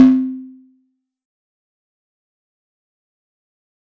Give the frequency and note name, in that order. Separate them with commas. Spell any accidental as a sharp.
261.6 Hz, C4